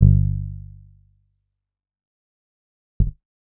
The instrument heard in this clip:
synthesizer bass